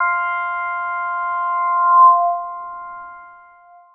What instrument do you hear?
synthesizer lead